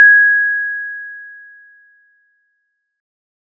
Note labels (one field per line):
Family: mallet percussion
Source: acoustic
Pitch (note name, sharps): G#6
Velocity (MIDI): 50